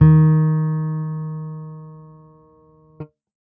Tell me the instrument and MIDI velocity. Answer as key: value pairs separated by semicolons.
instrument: electronic bass; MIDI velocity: 50